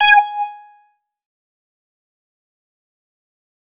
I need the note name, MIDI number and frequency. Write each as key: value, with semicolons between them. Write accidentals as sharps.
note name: G#5; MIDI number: 80; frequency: 830.6 Hz